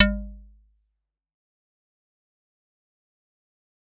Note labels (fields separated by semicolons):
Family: mallet percussion; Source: acoustic; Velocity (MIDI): 75; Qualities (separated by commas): fast decay, percussive